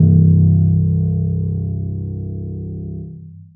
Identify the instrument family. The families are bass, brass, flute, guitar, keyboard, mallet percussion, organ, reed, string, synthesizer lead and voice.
keyboard